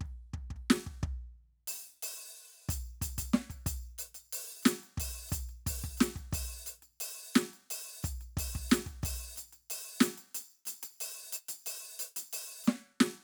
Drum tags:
hip-hop
beat
90 BPM
4/4
crash, ride, percussion, snare, cross-stick, kick

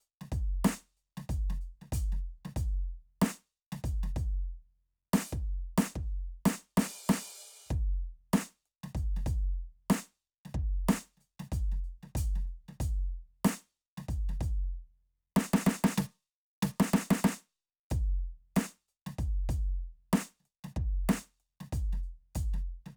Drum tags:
hip-hop
beat
94 BPM
4/4
crash, closed hi-hat, open hi-hat, hi-hat pedal, snare, kick

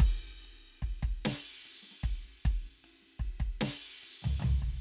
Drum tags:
rock
beat
50 BPM
4/4
crash, ride, snare, high tom, floor tom, kick

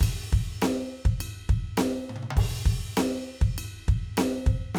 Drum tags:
rock
beat
100 BPM
4/4
crash, ride bell, snare, high tom, mid tom, kick

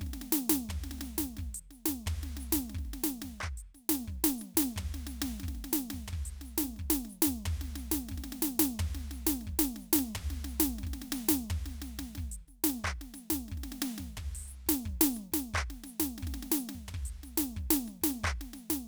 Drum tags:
samba
beat
89 BPM
4/4
closed hi-hat, open hi-hat, hi-hat pedal, percussion, snare, floor tom, kick

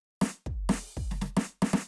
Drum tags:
gospel
fill
120 BPM
4/4
closed hi-hat, open hi-hat, hi-hat pedal, snare, kick

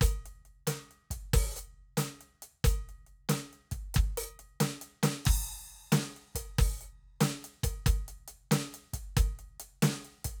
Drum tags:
rock
beat
92 BPM
4/4
crash, closed hi-hat, open hi-hat, hi-hat pedal, snare, kick

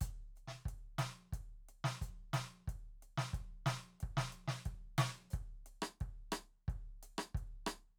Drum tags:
reggaeton
beat
90 BPM
4/4
closed hi-hat, hi-hat pedal, snare, cross-stick, kick

